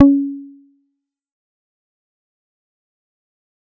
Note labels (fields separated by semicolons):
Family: bass; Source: synthesizer; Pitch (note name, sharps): C#4; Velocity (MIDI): 100; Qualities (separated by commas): dark, distorted, fast decay, percussive